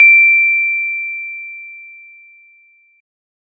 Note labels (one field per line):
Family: organ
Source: electronic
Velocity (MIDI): 75